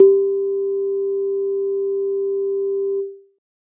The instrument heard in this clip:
electronic keyboard